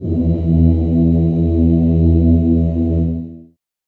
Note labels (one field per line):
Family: voice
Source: acoustic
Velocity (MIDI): 100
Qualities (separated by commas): dark, long release, reverb